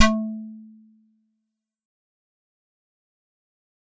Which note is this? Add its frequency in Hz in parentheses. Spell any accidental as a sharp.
A3 (220 Hz)